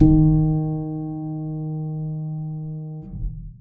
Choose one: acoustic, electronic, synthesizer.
acoustic